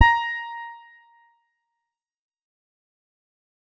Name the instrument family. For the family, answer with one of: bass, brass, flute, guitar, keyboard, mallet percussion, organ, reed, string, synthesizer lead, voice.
guitar